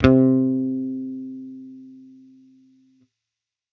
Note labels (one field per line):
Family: bass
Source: electronic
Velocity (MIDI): 100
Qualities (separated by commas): distorted